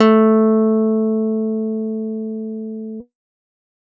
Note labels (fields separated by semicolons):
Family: guitar; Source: electronic; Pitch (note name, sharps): A3; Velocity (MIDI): 75